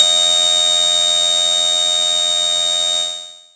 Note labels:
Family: bass; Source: synthesizer; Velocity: 75; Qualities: bright, distorted, long release

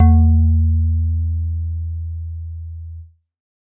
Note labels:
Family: mallet percussion; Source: acoustic; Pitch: E2; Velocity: 127

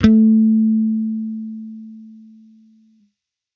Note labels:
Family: bass; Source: electronic; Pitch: A3; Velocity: 127

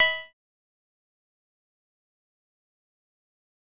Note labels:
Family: bass; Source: synthesizer; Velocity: 75; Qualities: fast decay, percussive

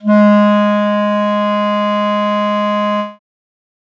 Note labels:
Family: reed; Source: acoustic; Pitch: G#3; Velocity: 127; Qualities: dark

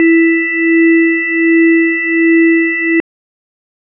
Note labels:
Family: organ; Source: electronic; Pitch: E4; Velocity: 25

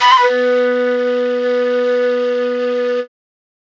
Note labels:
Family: flute; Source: acoustic; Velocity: 100; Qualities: bright

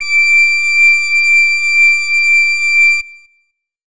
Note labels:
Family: flute; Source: acoustic; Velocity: 100

